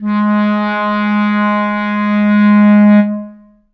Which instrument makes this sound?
acoustic reed instrument